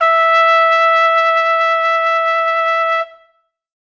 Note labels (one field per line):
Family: brass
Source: acoustic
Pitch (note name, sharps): E5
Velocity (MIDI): 75